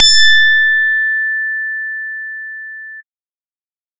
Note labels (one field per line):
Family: bass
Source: synthesizer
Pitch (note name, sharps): A6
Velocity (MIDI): 127